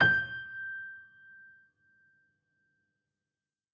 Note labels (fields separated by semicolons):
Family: keyboard; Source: acoustic; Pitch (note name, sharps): G6; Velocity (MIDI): 75